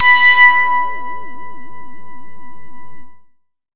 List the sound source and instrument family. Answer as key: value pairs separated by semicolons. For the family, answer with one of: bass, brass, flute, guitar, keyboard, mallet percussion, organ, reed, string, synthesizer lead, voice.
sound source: synthesizer; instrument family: bass